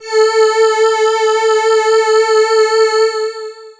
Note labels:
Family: voice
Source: synthesizer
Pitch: A4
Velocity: 50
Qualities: bright, distorted, long release

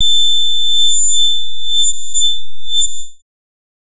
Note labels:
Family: bass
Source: synthesizer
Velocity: 75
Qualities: bright, distorted, non-linear envelope

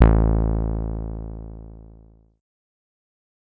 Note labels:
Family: bass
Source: synthesizer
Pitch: A1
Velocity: 25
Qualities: distorted, fast decay

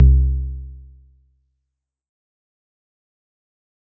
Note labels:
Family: guitar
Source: synthesizer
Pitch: C2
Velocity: 127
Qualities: dark, fast decay

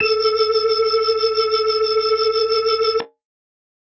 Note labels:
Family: organ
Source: electronic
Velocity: 25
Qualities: bright

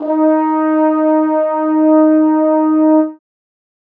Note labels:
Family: brass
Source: acoustic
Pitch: D#4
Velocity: 25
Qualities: reverb

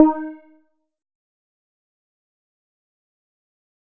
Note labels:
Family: bass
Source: synthesizer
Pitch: D#4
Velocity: 127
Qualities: dark, fast decay, percussive

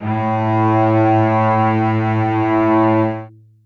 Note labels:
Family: string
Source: acoustic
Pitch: A2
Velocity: 100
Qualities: reverb

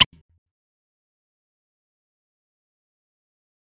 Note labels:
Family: guitar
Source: electronic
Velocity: 25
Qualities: distorted, fast decay, percussive, tempo-synced

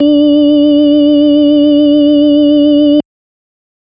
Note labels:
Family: organ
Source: electronic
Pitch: D4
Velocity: 25

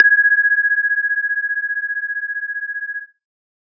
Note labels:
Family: synthesizer lead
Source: synthesizer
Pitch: G#6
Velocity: 75

